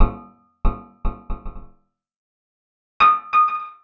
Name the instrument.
acoustic guitar